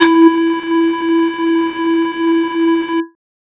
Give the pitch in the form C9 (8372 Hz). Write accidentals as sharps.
E4 (329.6 Hz)